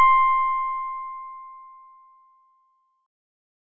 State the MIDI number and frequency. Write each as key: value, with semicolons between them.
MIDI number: 84; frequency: 1047 Hz